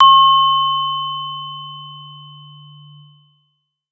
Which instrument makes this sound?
acoustic keyboard